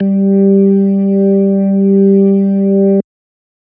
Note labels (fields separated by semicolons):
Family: organ; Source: electronic; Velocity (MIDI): 100